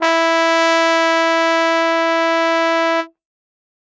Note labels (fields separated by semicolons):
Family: brass; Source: acoustic; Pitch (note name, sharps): E4; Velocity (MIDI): 127; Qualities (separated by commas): bright